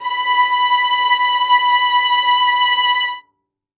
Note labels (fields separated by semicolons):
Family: string; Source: acoustic; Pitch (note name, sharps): B5; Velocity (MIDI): 100; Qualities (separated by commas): reverb